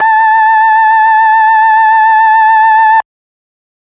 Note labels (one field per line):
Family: organ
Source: electronic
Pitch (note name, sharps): A5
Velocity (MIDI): 127